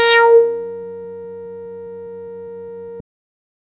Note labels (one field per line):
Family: bass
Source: synthesizer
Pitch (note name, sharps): A#4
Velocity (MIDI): 100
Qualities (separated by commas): distorted